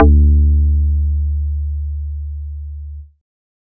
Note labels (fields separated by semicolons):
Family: bass; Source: synthesizer; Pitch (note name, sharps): D2; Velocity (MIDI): 127